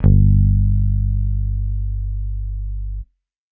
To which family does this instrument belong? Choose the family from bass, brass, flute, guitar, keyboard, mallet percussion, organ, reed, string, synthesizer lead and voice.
bass